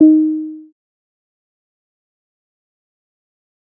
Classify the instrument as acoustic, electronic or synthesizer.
synthesizer